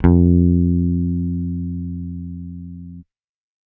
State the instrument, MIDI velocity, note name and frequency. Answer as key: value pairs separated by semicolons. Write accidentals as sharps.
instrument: electronic bass; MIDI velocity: 100; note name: F2; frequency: 87.31 Hz